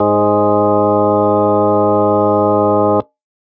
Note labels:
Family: organ; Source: electronic; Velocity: 25

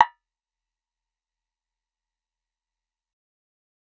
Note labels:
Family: bass; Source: synthesizer; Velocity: 50; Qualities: fast decay, percussive

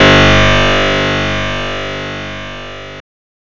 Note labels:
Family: guitar; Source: synthesizer; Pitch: G1; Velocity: 75; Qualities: bright, distorted

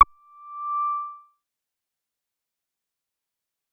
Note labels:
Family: bass; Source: synthesizer; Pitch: D6; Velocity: 75; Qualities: fast decay

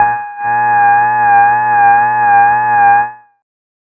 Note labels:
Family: bass; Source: synthesizer; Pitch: G#5; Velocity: 127; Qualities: distorted, tempo-synced

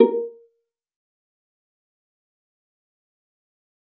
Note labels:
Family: string; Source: acoustic; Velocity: 25; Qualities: fast decay, percussive, reverb

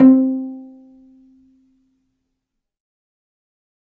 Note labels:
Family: string; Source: acoustic; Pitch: C4; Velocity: 75; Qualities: dark, fast decay, percussive, reverb

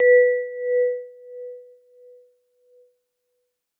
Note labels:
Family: mallet percussion; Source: acoustic; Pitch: B4; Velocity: 100; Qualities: non-linear envelope

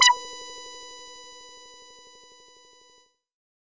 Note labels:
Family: bass; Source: synthesizer; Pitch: B5; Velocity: 50; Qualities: distorted

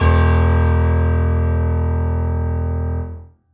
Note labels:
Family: keyboard; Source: acoustic; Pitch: E1; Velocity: 127; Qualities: reverb

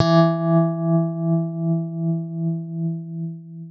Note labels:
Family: guitar; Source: electronic; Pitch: E3; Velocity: 127; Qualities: long release, reverb

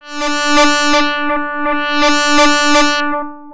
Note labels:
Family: bass; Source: synthesizer; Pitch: D4; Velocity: 127; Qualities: bright, distorted, long release, tempo-synced

